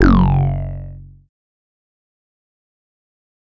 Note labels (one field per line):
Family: bass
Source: synthesizer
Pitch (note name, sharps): F#1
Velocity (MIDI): 50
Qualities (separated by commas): distorted, fast decay